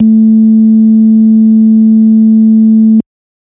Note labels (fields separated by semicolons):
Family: organ; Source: electronic; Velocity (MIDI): 75